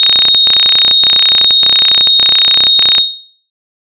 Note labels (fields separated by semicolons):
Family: bass; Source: synthesizer; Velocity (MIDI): 25; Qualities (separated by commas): bright